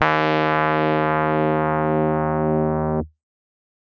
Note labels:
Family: keyboard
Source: electronic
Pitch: D#2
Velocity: 100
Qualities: distorted

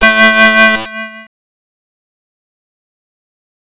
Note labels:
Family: bass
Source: synthesizer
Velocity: 50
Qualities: distorted, fast decay, multiphonic

